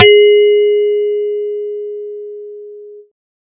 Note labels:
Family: bass; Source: synthesizer; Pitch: G#4; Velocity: 50

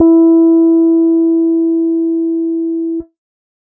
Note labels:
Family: keyboard; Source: electronic; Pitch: E4; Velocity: 75; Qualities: dark

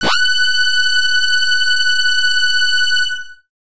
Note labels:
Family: bass; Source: synthesizer; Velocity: 127; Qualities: bright, distorted

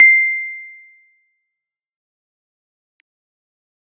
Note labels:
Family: keyboard; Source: electronic; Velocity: 25; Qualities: fast decay, percussive

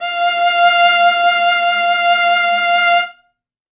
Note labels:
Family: string; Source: acoustic; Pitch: F5; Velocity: 75; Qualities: reverb

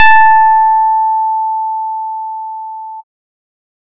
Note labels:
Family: bass; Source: synthesizer; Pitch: A5; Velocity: 25

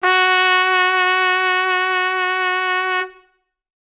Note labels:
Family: brass; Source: acoustic; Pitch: F#4; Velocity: 100; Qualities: bright

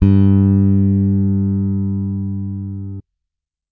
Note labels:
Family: bass; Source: electronic; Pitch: G2; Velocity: 75

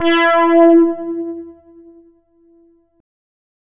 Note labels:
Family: bass; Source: synthesizer; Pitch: E4; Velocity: 127; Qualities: bright, distorted

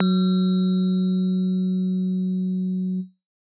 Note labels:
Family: keyboard; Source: acoustic; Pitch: F#3; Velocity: 75

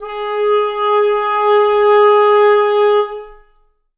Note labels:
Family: reed; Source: acoustic; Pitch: G#4; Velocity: 100; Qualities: reverb

